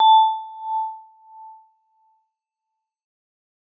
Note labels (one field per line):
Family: mallet percussion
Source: acoustic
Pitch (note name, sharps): A5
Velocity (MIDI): 75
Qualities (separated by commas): fast decay, non-linear envelope